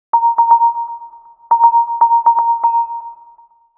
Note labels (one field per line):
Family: mallet percussion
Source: synthesizer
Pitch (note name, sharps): A#5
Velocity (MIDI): 50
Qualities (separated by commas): long release, multiphonic, percussive, tempo-synced